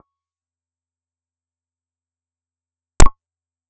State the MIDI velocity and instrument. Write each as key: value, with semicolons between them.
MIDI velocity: 25; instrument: synthesizer bass